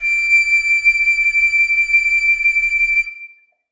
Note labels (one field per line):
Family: flute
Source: acoustic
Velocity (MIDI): 50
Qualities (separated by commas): reverb